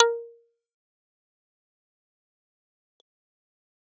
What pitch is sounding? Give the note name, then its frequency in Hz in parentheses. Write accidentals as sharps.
A#4 (466.2 Hz)